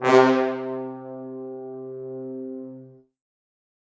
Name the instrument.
acoustic brass instrument